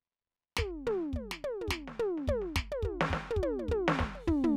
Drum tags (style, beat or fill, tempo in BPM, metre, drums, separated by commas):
soul, fill, 105 BPM, 4/4, crash, snare, high tom, mid tom, floor tom, kick